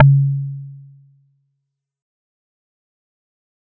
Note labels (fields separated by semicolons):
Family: mallet percussion; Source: acoustic; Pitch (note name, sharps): C#3; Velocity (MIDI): 100; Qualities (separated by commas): fast decay